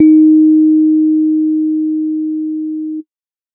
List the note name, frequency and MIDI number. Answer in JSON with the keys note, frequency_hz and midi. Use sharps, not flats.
{"note": "D#4", "frequency_hz": 311.1, "midi": 63}